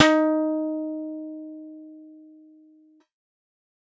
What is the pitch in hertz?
311.1 Hz